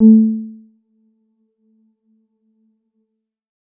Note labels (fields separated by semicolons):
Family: keyboard; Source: electronic; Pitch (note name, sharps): A3; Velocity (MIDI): 50; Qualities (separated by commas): dark, percussive, reverb